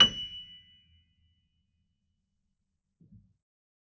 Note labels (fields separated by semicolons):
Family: keyboard; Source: acoustic; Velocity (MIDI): 75; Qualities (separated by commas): fast decay, percussive